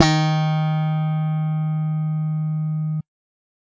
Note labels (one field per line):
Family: bass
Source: electronic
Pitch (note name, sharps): D#3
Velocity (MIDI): 100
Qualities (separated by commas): bright